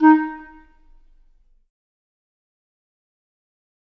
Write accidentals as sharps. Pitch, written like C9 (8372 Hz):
D#4 (311.1 Hz)